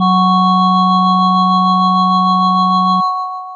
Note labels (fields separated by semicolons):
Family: mallet percussion; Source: electronic; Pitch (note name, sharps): F#3; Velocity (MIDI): 50; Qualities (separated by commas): long release